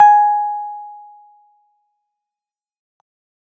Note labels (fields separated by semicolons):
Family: keyboard; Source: electronic; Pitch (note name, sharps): G#5; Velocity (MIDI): 75; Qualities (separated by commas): fast decay